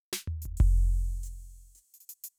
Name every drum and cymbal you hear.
crash, closed hi-hat, hi-hat pedal, snare, floor tom and kick